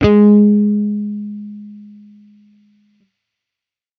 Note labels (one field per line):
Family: bass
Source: electronic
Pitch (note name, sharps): G#3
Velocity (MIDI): 75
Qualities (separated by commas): distorted